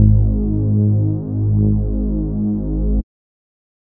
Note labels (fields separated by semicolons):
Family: bass; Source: synthesizer; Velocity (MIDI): 50; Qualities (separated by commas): dark